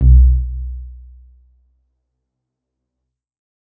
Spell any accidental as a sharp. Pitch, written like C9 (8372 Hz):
B1 (61.74 Hz)